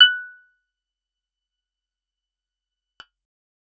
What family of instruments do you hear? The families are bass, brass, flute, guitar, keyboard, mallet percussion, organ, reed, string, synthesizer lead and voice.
guitar